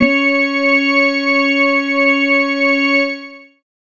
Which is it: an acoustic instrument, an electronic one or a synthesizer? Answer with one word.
electronic